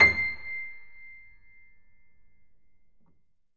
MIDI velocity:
75